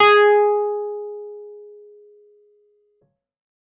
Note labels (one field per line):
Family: keyboard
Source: electronic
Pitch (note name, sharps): G#4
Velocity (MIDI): 127